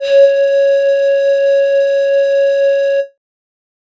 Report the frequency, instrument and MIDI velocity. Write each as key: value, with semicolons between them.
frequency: 554.4 Hz; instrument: synthesizer flute; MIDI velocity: 100